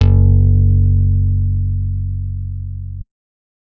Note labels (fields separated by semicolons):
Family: guitar; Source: acoustic; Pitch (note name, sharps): F#1; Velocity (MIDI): 75